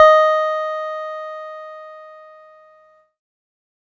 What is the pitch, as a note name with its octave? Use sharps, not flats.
D#5